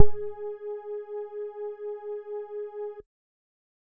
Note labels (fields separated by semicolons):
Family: bass; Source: synthesizer; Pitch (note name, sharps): G#4; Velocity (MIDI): 25